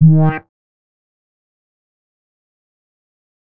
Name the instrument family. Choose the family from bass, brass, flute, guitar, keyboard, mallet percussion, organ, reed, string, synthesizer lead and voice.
bass